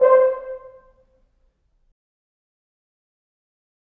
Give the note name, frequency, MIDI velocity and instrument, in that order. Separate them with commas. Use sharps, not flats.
C5, 523.3 Hz, 25, acoustic brass instrument